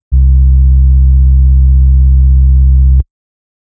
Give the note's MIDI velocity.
25